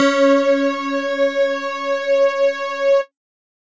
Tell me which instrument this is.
electronic mallet percussion instrument